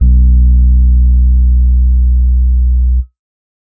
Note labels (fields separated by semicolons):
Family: keyboard; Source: electronic; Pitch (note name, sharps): B1; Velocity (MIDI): 50; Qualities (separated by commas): dark